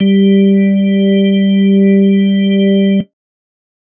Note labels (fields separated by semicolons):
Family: organ; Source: electronic; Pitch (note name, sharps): G3; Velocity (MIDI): 75; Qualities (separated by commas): dark